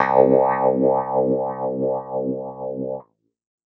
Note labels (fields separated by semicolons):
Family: keyboard; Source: electronic; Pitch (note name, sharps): C2; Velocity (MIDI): 100